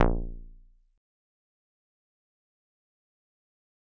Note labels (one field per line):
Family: mallet percussion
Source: acoustic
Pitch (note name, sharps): A#0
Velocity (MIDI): 50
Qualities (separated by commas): fast decay, percussive